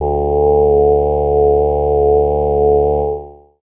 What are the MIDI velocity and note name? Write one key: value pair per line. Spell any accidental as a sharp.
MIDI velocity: 100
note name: D2